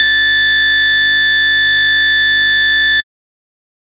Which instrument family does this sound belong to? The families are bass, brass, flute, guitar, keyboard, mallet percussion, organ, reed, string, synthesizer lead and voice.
bass